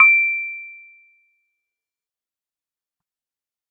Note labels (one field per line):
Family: keyboard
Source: electronic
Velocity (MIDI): 75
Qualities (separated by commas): fast decay